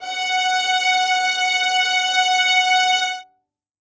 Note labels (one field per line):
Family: string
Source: acoustic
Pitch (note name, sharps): F#5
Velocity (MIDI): 100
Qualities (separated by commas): reverb